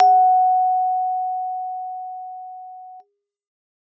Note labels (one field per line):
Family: keyboard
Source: acoustic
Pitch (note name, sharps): F#5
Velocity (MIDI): 75